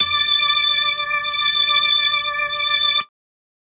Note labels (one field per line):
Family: organ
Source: electronic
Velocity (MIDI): 50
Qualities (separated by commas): bright